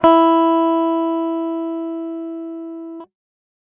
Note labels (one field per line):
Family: guitar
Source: electronic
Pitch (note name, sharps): E4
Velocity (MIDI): 25